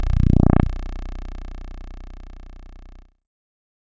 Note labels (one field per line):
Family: keyboard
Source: synthesizer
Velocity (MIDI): 25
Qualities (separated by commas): bright, distorted